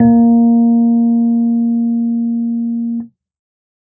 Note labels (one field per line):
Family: keyboard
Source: electronic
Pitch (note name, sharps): A#3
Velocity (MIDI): 75